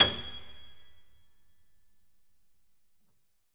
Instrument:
acoustic keyboard